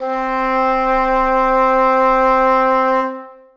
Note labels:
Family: reed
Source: acoustic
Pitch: C4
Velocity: 50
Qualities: reverb

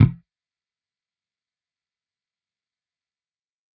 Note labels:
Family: bass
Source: electronic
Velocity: 127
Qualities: fast decay, percussive

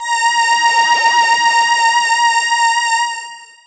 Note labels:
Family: voice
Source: synthesizer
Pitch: A#5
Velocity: 50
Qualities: bright, distorted, long release

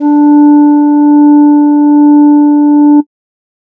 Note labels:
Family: flute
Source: synthesizer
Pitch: D4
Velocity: 75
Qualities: dark

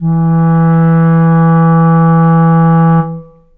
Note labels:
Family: reed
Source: acoustic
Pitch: E3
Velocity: 50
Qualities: dark, long release, reverb

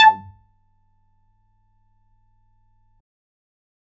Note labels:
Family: bass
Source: synthesizer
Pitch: A5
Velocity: 50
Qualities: distorted, percussive

